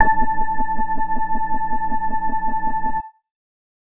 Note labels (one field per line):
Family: keyboard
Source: electronic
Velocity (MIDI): 50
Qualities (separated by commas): distorted